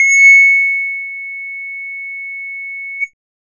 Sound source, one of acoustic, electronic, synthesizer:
synthesizer